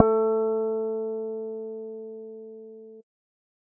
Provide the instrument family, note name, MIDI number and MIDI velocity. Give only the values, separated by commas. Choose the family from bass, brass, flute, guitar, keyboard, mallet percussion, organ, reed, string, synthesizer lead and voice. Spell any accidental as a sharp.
bass, A3, 57, 50